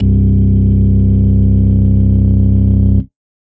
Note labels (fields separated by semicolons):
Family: organ; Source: electronic; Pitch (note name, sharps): C1; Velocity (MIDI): 50; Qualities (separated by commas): distorted